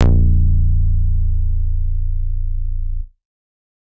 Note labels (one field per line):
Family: bass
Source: synthesizer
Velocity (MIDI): 25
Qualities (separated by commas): dark